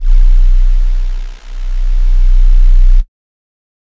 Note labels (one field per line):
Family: flute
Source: synthesizer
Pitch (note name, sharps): B0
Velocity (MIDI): 25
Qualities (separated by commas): dark